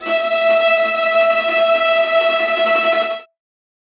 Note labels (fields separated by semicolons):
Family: string; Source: acoustic; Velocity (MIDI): 100; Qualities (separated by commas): bright, non-linear envelope, reverb